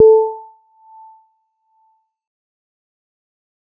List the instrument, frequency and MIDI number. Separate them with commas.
electronic mallet percussion instrument, 440 Hz, 69